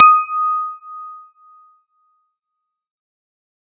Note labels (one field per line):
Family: guitar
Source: synthesizer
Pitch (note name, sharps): D#6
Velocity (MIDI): 50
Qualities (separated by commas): bright